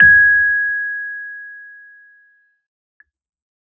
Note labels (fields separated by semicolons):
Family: keyboard; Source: electronic; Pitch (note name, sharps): G#6; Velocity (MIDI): 50; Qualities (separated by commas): fast decay